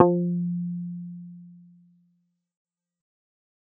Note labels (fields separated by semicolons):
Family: bass; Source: synthesizer; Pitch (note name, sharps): F3; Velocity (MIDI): 50; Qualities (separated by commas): fast decay